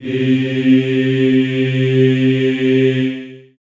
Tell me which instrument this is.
acoustic voice